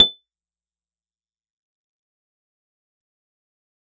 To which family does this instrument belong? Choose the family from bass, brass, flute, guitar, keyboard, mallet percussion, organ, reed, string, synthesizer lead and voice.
guitar